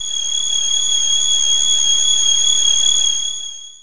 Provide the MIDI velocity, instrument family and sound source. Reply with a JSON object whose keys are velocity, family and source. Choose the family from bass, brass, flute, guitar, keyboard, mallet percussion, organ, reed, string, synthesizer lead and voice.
{"velocity": 100, "family": "voice", "source": "synthesizer"}